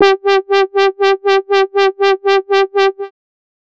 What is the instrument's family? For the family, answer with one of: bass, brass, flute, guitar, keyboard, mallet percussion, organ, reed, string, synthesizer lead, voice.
bass